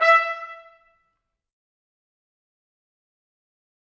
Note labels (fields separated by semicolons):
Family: brass; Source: acoustic; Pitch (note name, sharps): E5; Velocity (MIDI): 75; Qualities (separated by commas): fast decay, percussive, reverb